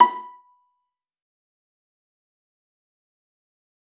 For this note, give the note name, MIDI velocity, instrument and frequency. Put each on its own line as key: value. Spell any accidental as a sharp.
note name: B5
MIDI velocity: 127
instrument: acoustic string instrument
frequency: 987.8 Hz